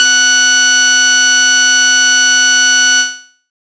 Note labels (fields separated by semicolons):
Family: bass; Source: synthesizer; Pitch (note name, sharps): F#6; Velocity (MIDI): 50; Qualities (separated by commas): bright, distorted